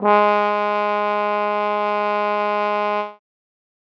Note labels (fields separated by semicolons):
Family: brass; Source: acoustic; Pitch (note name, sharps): G#3; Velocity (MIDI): 100; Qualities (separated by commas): bright